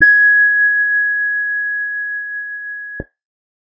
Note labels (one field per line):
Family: guitar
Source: electronic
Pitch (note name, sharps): G#6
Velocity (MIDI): 25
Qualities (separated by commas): reverb